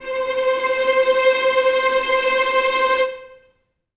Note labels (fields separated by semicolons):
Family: string; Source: acoustic; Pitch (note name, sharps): C5; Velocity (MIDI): 50; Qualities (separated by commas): non-linear envelope, reverb